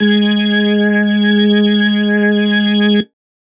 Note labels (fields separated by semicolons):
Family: keyboard; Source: electronic; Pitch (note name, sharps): G#3; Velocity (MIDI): 50; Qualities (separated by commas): distorted